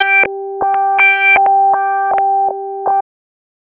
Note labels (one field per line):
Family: bass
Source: synthesizer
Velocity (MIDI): 25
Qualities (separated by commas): tempo-synced